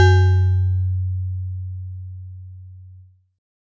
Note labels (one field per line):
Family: mallet percussion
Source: acoustic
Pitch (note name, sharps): F#2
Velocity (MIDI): 100